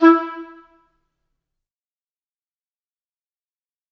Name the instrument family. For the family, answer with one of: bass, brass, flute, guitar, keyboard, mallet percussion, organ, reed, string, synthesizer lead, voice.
reed